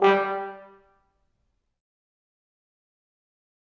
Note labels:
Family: brass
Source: acoustic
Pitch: G3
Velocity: 75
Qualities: fast decay, reverb

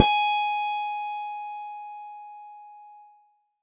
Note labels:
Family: keyboard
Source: electronic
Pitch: G#5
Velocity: 75

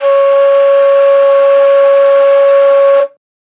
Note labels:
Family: flute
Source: acoustic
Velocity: 50

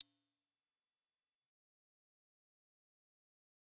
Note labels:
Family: guitar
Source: electronic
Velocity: 100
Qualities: bright, fast decay, percussive

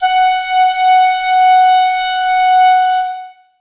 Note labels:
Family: flute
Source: acoustic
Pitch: F#5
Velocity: 50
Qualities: reverb

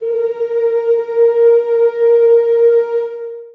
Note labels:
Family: voice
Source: acoustic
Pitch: A#4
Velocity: 50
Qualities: long release, reverb

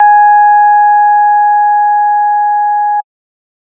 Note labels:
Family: organ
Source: electronic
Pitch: G#5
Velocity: 100

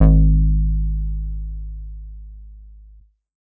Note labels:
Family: bass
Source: synthesizer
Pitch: G#1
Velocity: 127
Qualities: dark

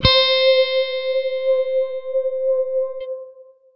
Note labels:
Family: guitar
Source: electronic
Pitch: C5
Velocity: 50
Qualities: bright, distorted, long release

